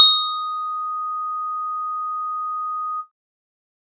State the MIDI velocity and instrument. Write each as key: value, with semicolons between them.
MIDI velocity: 75; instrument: electronic keyboard